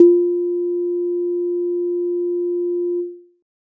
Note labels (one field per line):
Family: keyboard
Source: electronic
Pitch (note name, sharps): F4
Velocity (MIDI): 75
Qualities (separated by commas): dark